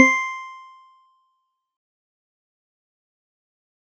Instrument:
acoustic mallet percussion instrument